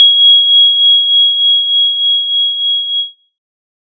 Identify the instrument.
synthesizer lead